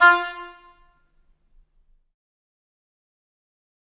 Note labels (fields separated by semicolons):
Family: reed; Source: acoustic; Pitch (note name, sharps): F4; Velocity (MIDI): 100; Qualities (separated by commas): fast decay, percussive, reverb